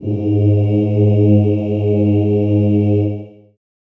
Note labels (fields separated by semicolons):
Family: voice; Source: acoustic; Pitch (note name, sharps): G#2; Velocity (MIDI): 100; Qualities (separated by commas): reverb